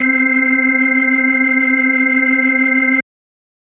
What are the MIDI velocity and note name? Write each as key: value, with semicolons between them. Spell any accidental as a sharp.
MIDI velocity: 127; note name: C4